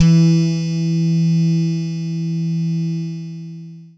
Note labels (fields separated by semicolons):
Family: guitar; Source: synthesizer; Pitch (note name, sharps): E3; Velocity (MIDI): 100; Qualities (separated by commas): long release